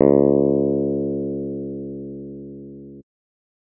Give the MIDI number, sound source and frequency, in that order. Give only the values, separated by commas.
37, electronic, 69.3 Hz